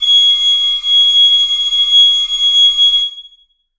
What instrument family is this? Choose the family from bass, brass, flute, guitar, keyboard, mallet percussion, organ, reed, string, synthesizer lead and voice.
flute